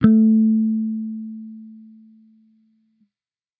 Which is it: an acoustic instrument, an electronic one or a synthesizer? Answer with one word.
electronic